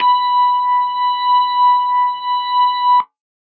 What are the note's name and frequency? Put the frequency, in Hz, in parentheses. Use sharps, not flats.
B5 (987.8 Hz)